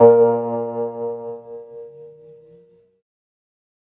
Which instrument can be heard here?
electronic organ